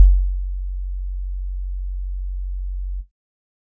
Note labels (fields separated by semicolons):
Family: keyboard; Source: electronic; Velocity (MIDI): 25